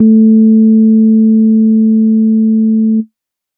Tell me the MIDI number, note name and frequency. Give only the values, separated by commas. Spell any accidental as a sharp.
57, A3, 220 Hz